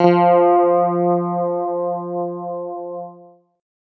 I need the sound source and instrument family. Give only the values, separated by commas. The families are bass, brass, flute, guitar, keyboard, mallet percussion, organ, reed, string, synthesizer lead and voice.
electronic, guitar